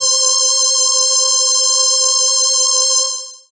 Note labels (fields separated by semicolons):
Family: keyboard; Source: synthesizer; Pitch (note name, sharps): C5; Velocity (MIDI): 50; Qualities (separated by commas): bright